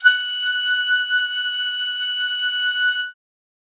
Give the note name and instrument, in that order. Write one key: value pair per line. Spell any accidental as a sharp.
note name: F#6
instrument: acoustic flute